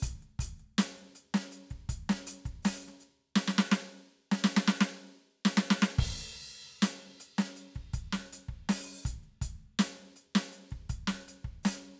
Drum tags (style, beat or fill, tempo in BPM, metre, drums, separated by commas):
funk, beat, 80 BPM, 4/4, crash, closed hi-hat, open hi-hat, hi-hat pedal, snare, kick